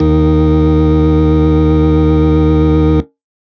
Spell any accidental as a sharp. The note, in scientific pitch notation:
D#2